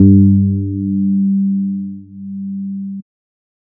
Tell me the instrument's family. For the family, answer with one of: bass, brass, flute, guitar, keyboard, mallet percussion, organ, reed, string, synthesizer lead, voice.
bass